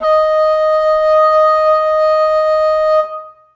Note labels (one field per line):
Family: reed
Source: acoustic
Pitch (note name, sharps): D#5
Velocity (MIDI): 75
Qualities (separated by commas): reverb